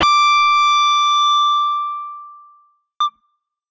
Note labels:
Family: guitar; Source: electronic; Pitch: D6; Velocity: 100

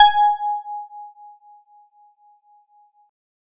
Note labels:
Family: keyboard; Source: electronic; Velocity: 75

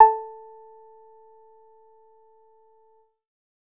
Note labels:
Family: bass; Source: synthesizer; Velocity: 25; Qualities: percussive

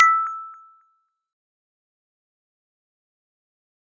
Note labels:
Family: mallet percussion; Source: acoustic; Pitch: E6; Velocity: 127; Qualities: fast decay, percussive

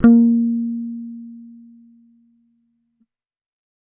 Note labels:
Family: bass; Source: electronic; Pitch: A#3; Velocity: 75

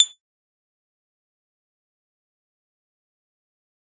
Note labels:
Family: guitar; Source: synthesizer; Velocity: 75; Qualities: bright, fast decay, percussive

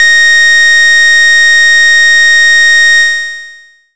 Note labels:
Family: bass; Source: synthesizer; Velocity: 127; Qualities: bright, distorted, long release

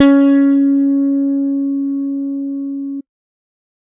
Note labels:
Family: bass; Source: electronic; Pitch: C#4; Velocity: 127; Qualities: bright

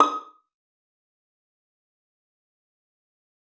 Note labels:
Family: string; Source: acoustic; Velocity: 25; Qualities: fast decay, percussive, reverb

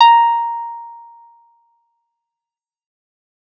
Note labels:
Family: bass; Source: synthesizer; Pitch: A#5; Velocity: 127; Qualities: fast decay

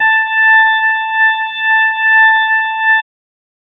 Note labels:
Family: organ; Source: electronic; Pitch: A5; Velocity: 50

